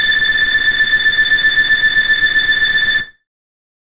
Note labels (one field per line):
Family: bass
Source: synthesizer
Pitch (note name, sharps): A6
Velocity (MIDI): 25